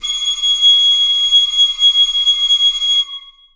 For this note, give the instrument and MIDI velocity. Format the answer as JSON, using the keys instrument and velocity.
{"instrument": "acoustic reed instrument", "velocity": 50}